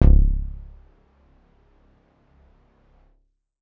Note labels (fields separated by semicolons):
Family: keyboard; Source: electronic; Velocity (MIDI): 100; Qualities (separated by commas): dark, percussive, reverb